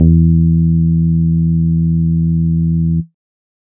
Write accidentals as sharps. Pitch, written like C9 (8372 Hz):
E2 (82.41 Hz)